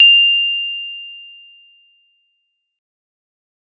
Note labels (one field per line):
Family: mallet percussion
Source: acoustic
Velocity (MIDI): 50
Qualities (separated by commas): bright